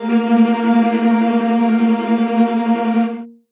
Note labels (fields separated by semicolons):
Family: string; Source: acoustic; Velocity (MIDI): 100; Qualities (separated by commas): bright, non-linear envelope, reverb